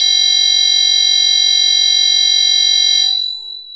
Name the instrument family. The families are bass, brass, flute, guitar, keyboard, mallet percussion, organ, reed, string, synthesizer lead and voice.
bass